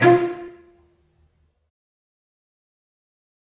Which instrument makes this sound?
acoustic string instrument